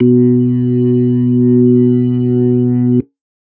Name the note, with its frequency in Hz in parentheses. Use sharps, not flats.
B2 (123.5 Hz)